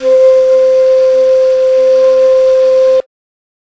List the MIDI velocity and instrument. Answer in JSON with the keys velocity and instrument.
{"velocity": 25, "instrument": "acoustic flute"}